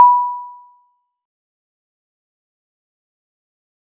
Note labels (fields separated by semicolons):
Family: mallet percussion; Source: acoustic; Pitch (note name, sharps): B5; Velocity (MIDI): 25; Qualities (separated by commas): fast decay, percussive